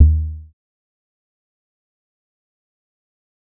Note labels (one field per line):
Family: bass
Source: synthesizer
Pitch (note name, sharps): D#2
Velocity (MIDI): 50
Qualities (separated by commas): dark, fast decay, percussive